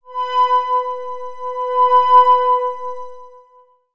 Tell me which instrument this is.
synthesizer lead